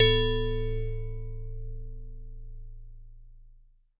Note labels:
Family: mallet percussion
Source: acoustic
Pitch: A0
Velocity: 127

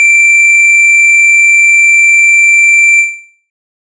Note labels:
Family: bass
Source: synthesizer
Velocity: 75

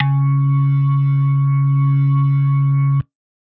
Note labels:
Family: organ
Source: electronic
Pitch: C#3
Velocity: 100

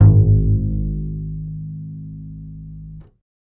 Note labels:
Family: bass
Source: electronic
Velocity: 127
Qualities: reverb

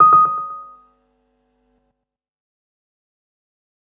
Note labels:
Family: keyboard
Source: electronic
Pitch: D#6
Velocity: 25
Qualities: fast decay, percussive, tempo-synced

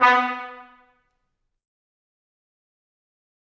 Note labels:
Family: brass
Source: acoustic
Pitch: B3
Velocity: 100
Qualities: fast decay, percussive, reverb

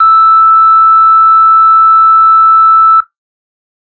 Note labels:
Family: organ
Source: electronic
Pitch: E6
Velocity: 127

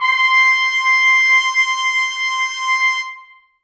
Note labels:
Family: brass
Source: acoustic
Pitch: C6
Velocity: 75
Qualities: reverb

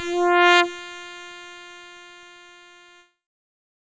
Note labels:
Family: keyboard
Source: synthesizer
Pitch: F4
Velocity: 25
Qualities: bright, distorted

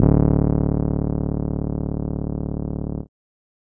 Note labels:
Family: keyboard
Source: electronic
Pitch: D1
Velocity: 25

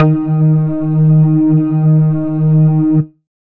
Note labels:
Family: bass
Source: synthesizer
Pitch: D#3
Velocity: 100

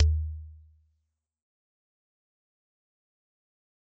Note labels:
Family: mallet percussion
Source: acoustic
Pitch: D#2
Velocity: 127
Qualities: fast decay, percussive

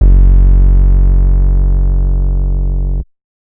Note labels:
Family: bass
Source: synthesizer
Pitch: F#1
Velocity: 50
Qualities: distorted

